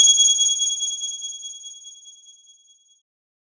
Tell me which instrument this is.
electronic keyboard